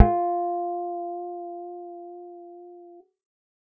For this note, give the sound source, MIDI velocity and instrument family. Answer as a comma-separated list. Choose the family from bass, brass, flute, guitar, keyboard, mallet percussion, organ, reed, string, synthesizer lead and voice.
synthesizer, 75, bass